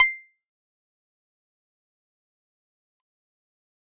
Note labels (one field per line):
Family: keyboard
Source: electronic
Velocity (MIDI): 127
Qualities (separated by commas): fast decay, percussive